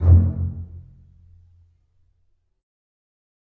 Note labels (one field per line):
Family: string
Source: acoustic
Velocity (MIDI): 50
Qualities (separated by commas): fast decay, reverb